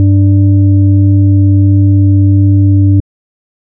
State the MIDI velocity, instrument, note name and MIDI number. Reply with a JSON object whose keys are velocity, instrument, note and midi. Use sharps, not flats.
{"velocity": 75, "instrument": "electronic organ", "note": "G2", "midi": 43}